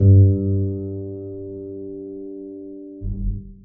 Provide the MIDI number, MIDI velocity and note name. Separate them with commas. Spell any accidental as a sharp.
43, 25, G2